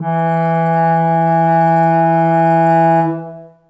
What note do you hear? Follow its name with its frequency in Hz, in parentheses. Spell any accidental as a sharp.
E3 (164.8 Hz)